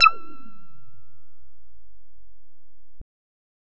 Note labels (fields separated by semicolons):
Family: bass; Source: synthesizer; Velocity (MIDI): 50; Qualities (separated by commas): distorted